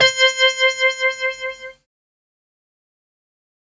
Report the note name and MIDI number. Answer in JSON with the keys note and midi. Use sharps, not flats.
{"note": "C5", "midi": 72}